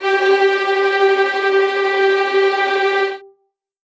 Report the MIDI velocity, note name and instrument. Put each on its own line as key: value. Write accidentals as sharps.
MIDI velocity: 100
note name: G4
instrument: acoustic string instrument